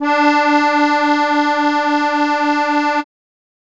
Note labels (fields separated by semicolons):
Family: keyboard; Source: acoustic; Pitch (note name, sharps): D4; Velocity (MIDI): 75